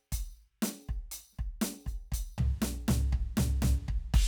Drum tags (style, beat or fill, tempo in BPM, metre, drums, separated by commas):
rock, beat, 120 BPM, 4/4, crash, closed hi-hat, hi-hat pedal, snare, mid tom, floor tom, kick